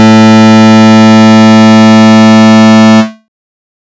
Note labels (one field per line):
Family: bass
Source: synthesizer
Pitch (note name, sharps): A2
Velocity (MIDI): 25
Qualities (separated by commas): bright, distorted